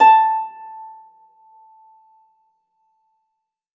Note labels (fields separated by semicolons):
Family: string; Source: acoustic; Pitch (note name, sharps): A5; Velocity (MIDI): 25; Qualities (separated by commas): percussive, reverb